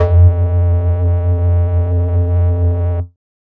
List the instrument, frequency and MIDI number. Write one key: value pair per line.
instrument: synthesizer flute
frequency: 87.31 Hz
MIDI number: 41